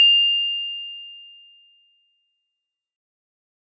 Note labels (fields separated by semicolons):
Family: mallet percussion; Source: acoustic; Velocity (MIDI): 127; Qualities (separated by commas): bright, fast decay